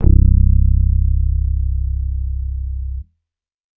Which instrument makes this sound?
electronic bass